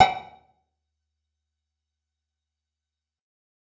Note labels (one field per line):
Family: guitar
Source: electronic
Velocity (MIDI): 25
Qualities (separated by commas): percussive, reverb